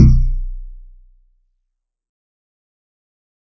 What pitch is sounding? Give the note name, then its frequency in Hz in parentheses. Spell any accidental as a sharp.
B0 (30.87 Hz)